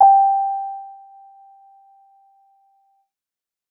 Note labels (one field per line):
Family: keyboard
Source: electronic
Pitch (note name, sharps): G5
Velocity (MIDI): 75